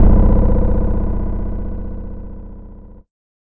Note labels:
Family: guitar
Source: electronic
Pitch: B-1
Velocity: 25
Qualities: bright, distorted

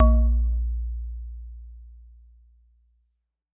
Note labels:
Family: mallet percussion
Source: acoustic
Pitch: A#1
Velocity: 127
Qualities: dark, reverb

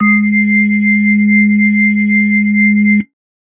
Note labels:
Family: organ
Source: electronic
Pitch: G#3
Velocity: 75

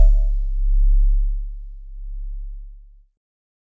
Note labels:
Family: keyboard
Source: electronic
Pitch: C#1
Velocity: 50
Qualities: multiphonic

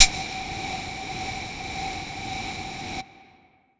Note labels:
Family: flute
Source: acoustic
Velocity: 75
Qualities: distorted

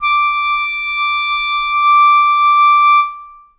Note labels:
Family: reed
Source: acoustic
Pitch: D6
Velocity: 75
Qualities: long release, reverb

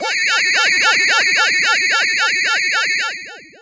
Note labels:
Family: voice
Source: synthesizer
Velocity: 25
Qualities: distorted, long release

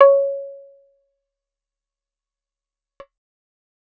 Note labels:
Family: guitar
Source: acoustic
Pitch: C#5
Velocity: 25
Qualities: fast decay, percussive

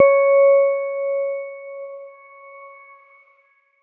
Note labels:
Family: keyboard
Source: electronic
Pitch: C#5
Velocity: 127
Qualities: dark

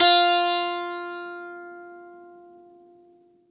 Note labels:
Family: guitar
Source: acoustic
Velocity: 75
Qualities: bright

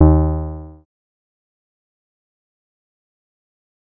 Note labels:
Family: synthesizer lead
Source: synthesizer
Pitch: D#2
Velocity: 75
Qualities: distorted, fast decay

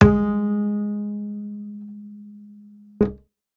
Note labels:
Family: bass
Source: acoustic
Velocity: 127

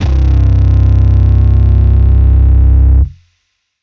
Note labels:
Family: bass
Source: electronic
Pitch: C1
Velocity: 127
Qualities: bright, distorted

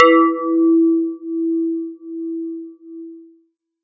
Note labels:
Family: guitar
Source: synthesizer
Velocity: 75

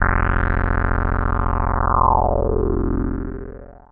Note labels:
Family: synthesizer lead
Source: synthesizer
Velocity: 75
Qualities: long release

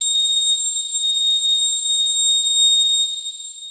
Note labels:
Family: guitar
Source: electronic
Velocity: 25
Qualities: bright, long release

